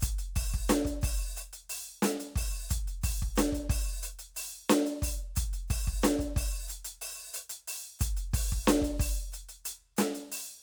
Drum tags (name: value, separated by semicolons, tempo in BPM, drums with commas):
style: hip-hop; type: beat; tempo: 90 BPM; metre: 4/4; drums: closed hi-hat, open hi-hat, hi-hat pedal, snare, kick